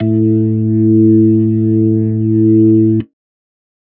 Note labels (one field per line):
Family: organ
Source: electronic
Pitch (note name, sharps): A2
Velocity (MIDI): 25